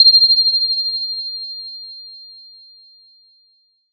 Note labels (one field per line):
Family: mallet percussion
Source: acoustic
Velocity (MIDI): 50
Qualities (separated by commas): bright, multiphonic